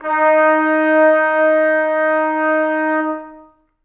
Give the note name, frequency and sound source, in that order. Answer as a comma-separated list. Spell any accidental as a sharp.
D#4, 311.1 Hz, acoustic